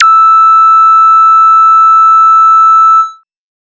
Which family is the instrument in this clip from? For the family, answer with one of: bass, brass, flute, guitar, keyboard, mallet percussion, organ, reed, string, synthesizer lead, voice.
bass